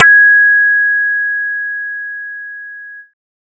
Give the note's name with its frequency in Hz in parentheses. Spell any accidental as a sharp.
G#6 (1661 Hz)